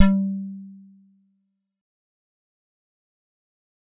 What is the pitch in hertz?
196 Hz